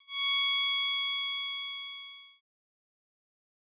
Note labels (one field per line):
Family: bass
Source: synthesizer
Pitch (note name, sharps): C#6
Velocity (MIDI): 75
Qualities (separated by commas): bright, distorted, fast decay